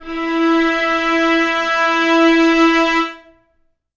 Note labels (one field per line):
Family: string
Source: acoustic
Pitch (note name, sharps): E4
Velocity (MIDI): 25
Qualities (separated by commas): reverb